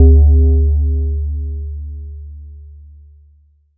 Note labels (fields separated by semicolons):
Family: mallet percussion; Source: electronic; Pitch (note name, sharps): D2; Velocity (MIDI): 50; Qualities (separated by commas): multiphonic